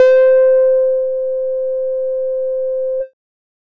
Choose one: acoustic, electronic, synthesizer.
synthesizer